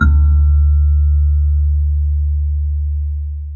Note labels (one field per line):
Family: mallet percussion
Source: acoustic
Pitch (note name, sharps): D2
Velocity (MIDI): 127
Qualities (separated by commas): dark, long release, reverb